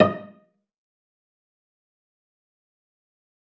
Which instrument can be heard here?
acoustic string instrument